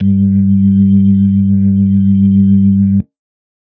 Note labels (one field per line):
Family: organ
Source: electronic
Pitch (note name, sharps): G2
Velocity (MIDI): 127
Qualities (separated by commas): dark